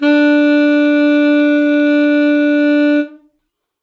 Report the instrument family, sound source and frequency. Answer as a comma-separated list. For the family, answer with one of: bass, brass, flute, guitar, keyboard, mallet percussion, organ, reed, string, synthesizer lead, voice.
reed, acoustic, 293.7 Hz